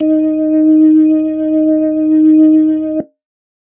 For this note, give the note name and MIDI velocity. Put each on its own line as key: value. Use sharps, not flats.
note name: D#4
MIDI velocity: 25